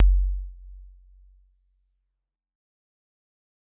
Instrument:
acoustic mallet percussion instrument